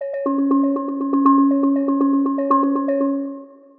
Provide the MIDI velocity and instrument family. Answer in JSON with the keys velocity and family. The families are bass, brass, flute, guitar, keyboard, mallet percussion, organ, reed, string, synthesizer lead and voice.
{"velocity": 50, "family": "mallet percussion"}